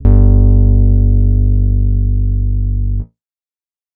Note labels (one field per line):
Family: guitar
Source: acoustic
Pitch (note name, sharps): G1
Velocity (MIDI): 50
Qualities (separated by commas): dark